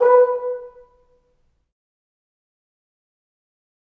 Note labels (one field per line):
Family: brass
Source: acoustic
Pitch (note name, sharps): B4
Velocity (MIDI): 25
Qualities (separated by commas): fast decay, reverb